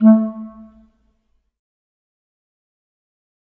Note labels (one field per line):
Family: reed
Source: acoustic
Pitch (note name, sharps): A3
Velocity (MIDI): 50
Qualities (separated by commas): dark, fast decay, percussive, reverb